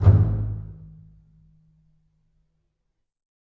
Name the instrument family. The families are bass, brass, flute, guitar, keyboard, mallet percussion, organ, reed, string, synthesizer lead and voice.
string